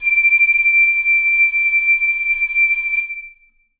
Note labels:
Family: flute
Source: acoustic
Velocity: 75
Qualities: reverb

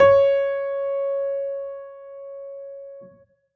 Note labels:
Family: keyboard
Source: acoustic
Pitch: C#5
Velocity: 100

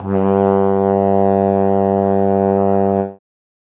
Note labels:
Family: brass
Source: acoustic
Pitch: G2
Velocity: 25

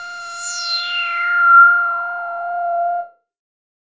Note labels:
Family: bass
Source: synthesizer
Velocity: 25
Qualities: bright, distorted, non-linear envelope

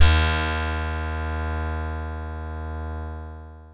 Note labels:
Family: guitar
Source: synthesizer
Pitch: D#2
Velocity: 50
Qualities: bright, long release

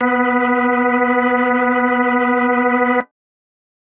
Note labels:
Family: organ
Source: electronic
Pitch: B3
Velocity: 127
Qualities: distorted

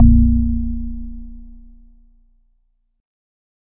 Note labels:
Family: organ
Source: electronic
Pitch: A#0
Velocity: 25

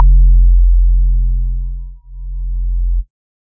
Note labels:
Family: organ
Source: electronic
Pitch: F1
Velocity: 50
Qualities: dark

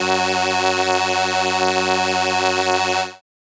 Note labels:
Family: keyboard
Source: synthesizer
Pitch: F#2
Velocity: 127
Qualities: bright

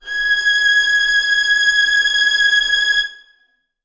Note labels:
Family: string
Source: acoustic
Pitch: G#6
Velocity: 50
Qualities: bright, reverb

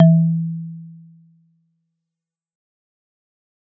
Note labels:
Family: mallet percussion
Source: acoustic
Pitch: E3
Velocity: 50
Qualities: dark, fast decay

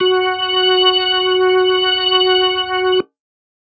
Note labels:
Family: organ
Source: electronic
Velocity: 25

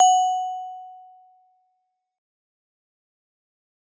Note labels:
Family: mallet percussion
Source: acoustic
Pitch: F#5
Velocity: 127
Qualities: fast decay

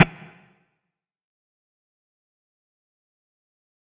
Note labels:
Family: guitar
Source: electronic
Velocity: 127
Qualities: distorted, fast decay, percussive

